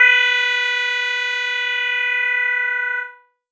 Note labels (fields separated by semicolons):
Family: keyboard; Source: electronic; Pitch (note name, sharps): B4; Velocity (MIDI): 75; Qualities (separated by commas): distorted, multiphonic